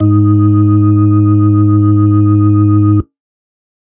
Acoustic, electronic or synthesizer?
electronic